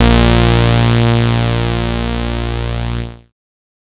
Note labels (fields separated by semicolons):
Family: bass; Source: synthesizer; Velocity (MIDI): 50; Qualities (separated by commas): bright, distorted